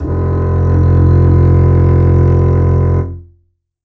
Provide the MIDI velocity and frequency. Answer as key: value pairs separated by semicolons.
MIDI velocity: 25; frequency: 43.65 Hz